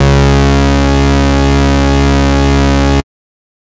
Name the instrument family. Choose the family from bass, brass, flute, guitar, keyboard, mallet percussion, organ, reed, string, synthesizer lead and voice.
bass